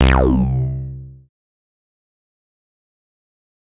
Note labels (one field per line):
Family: bass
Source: synthesizer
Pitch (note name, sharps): C2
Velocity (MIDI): 127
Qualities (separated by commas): distorted, fast decay